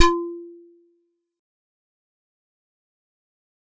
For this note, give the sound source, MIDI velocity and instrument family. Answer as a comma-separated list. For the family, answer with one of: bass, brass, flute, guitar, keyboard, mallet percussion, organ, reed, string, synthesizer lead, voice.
acoustic, 50, keyboard